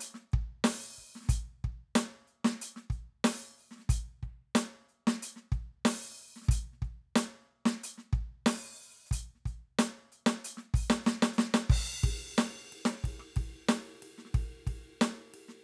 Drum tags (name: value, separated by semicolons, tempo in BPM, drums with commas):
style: funk rock; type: beat; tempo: 92 BPM; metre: 4/4; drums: crash, ride, closed hi-hat, open hi-hat, hi-hat pedal, snare, cross-stick, kick